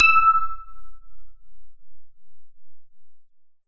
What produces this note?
synthesizer lead